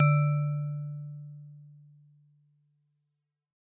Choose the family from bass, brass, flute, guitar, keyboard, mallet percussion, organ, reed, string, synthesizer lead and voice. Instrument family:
mallet percussion